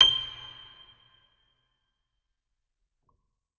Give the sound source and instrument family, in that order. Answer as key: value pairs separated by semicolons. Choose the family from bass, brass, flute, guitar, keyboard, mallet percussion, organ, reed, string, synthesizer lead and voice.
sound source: electronic; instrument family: organ